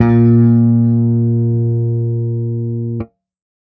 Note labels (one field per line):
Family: bass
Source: electronic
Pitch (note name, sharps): A#2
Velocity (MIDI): 127